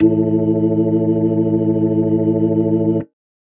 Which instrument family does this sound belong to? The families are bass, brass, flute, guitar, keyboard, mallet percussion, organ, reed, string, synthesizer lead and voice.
organ